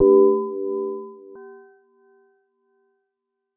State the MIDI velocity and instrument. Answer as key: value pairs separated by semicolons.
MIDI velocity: 75; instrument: synthesizer mallet percussion instrument